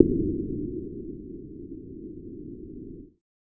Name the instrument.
synthesizer bass